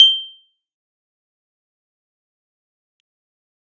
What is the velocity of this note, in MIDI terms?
100